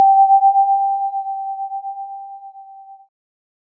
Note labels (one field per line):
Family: keyboard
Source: electronic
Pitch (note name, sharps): G5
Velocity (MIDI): 100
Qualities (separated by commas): multiphonic